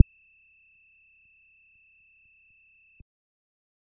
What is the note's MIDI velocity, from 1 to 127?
75